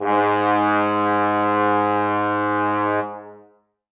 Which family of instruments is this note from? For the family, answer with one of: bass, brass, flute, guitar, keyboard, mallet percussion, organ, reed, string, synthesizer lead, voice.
brass